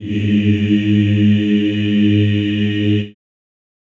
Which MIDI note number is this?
44